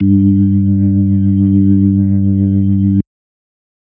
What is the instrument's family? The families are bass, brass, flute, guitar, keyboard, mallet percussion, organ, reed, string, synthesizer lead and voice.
organ